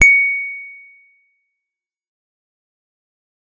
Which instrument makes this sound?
electronic guitar